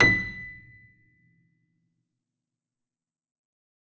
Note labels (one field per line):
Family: keyboard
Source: acoustic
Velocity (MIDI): 127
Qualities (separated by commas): percussive, reverb